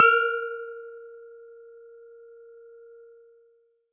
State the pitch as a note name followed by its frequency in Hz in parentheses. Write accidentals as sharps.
A#4 (466.2 Hz)